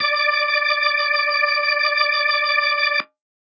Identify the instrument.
electronic organ